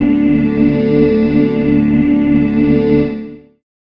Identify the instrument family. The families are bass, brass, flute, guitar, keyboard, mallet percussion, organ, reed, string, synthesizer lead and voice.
organ